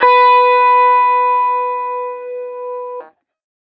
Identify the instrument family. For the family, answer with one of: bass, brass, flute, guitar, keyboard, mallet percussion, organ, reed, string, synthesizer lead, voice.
guitar